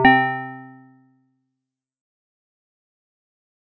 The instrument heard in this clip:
acoustic mallet percussion instrument